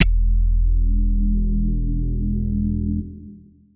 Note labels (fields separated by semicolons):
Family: guitar; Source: electronic; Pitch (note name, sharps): E1; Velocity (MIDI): 50; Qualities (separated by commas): distorted, long release